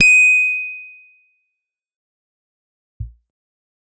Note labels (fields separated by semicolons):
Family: guitar; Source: electronic; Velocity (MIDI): 50; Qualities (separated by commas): bright, distorted, fast decay